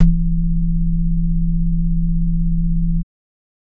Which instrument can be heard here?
electronic organ